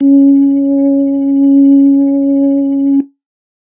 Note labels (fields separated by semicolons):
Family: organ; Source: electronic; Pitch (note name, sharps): C#4; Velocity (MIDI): 75; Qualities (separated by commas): dark